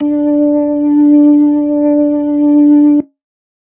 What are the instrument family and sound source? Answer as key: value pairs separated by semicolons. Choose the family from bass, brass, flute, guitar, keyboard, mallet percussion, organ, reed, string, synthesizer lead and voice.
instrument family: organ; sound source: electronic